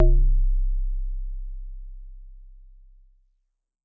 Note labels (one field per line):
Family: mallet percussion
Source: acoustic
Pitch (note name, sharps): C1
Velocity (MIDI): 25